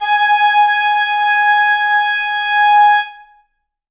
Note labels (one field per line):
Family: reed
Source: acoustic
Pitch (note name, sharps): G#5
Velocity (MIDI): 100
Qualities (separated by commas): reverb